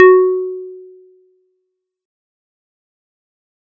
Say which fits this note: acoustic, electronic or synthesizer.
acoustic